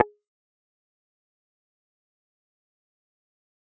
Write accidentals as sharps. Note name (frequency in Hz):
G#4 (415.3 Hz)